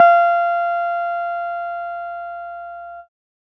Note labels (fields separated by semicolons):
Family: keyboard; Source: electronic; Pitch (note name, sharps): F5; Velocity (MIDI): 127